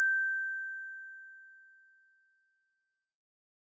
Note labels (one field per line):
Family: mallet percussion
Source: acoustic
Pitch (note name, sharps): G6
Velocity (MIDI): 75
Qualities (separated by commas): bright